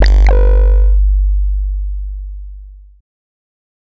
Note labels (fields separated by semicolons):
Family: bass; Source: synthesizer; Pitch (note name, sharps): G1; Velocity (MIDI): 127; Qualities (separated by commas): distorted